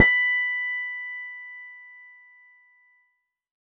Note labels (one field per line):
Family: keyboard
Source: electronic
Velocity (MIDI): 25